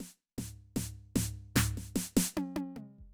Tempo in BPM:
75 BPM